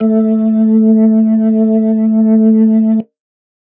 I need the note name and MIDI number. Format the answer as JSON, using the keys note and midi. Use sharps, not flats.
{"note": "A3", "midi": 57}